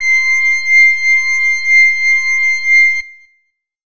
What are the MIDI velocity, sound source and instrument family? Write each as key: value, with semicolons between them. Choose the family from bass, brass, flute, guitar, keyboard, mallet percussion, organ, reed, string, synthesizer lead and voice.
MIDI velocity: 50; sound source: acoustic; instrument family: flute